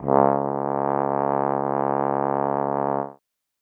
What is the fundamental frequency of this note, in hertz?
69.3 Hz